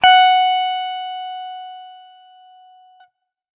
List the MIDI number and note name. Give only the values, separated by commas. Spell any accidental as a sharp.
78, F#5